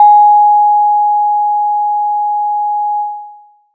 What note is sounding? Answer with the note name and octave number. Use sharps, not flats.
G#5